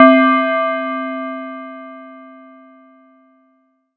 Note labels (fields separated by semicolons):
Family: mallet percussion; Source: acoustic; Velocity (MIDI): 50; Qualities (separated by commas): multiphonic